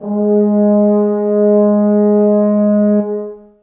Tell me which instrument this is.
acoustic brass instrument